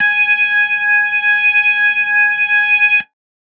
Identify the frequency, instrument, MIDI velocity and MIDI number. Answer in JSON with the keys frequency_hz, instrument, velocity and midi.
{"frequency_hz": 830.6, "instrument": "electronic organ", "velocity": 127, "midi": 80}